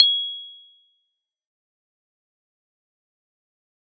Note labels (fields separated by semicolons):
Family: keyboard; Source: electronic; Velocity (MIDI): 50; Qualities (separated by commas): fast decay, percussive